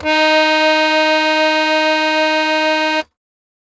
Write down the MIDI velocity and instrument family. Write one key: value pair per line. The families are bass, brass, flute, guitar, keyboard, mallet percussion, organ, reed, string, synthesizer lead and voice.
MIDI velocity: 127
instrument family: keyboard